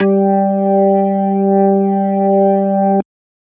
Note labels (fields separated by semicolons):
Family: organ; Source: electronic; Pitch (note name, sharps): G3; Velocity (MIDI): 75